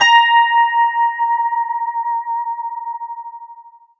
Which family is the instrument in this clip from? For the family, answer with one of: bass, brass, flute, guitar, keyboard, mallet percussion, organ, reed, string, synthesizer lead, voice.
guitar